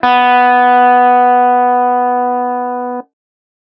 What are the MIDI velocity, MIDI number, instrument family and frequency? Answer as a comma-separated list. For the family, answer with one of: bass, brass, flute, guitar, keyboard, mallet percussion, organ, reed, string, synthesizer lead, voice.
100, 59, guitar, 246.9 Hz